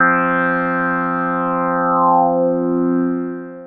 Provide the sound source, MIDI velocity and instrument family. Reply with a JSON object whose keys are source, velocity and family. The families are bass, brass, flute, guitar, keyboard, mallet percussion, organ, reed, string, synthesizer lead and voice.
{"source": "synthesizer", "velocity": 100, "family": "synthesizer lead"}